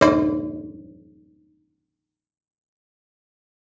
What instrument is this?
acoustic guitar